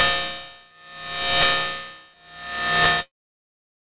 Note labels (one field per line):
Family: guitar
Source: electronic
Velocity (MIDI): 75